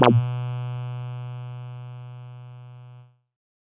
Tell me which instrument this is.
synthesizer bass